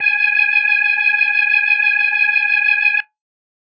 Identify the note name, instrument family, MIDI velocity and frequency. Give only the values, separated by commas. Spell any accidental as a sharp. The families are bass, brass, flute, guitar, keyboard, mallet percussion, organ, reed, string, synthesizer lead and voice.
G#5, organ, 75, 830.6 Hz